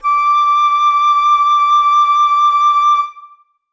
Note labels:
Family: flute; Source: acoustic; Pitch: D6; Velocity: 127; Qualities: reverb

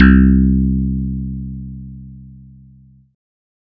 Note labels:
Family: bass; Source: synthesizer; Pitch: C2; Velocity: 50

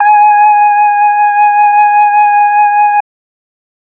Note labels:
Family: flute; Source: electronic; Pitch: G#5; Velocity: 127

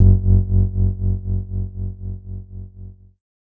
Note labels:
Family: keyboard; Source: electronic; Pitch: F#1; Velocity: 127; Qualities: dark

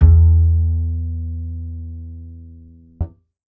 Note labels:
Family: bass; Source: acoustic; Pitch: E2; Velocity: 75; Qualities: dark

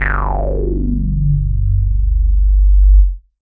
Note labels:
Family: bass; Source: synthesizer; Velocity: 50; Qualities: bright, distorted, non-linear envelope

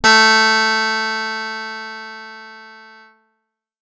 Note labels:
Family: guitar; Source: acoustic; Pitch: A3; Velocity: 100; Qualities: bright, distorted

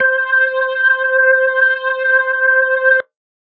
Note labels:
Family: organ; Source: electronic; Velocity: 25

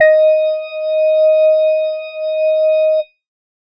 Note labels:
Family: organ; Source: electronic; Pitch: D#5; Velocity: 75

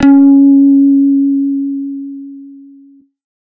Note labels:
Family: bass; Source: synthesizer; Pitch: C#4; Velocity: 75; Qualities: distorted

